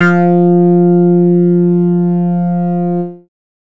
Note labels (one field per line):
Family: bass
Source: synthesizer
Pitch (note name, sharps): F3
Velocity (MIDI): 100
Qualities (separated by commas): distorted